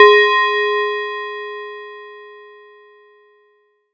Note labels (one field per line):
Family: mallet percussion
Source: acoustic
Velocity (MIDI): 50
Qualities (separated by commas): multiphonic